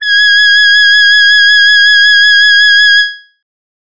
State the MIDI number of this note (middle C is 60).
92